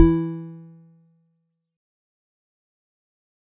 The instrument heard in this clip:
acoustic mallet percussion instrument